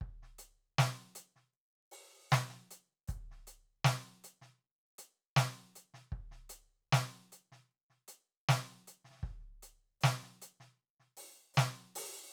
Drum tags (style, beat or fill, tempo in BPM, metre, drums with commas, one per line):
country
beat
78 BPM
4/4
closed hi-hat, open hi-hat, hi-hat pedal, snare, kick